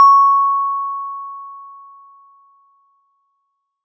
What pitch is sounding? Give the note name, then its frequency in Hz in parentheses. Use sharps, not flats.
C#6 (1109 Hz)